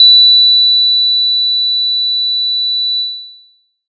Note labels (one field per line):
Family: mallet percussion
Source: acoustic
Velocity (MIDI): 100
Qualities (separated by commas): bright, long release